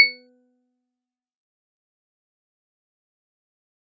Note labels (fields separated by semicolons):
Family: mallet percussion; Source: acoustic; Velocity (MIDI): 75; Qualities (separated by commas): fast decay, percussive